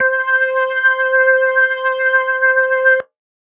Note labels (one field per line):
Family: organ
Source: electronic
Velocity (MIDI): 25